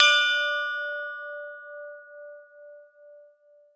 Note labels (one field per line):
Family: mallet percussion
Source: acoustic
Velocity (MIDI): 50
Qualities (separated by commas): reverb